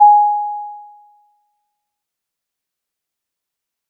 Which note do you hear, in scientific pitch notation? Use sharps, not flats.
G#5